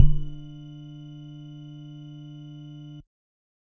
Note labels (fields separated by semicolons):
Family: bass; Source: synthesizer; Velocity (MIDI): 25; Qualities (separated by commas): percussive